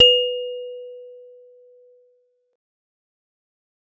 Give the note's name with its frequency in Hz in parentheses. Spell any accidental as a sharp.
B4 (493.9 Hz)